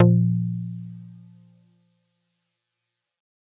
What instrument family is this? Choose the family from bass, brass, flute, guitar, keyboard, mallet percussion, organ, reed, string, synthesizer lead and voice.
mallet percussion